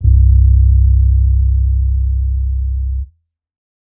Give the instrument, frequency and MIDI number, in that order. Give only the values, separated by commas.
electronic bass, 32.7 Hz, 24